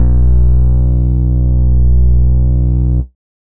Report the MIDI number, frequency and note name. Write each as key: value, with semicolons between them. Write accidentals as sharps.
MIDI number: 35; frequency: 61.74 Hz; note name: B1